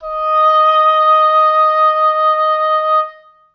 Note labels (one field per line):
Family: reed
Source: acoustic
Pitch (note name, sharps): D#5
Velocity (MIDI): 75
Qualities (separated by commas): reverb